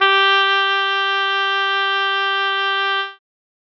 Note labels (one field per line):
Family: reed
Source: acoustic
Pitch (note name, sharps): G4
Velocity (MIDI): 127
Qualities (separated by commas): bright